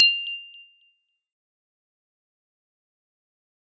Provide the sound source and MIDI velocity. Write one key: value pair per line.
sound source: acoustic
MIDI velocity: 100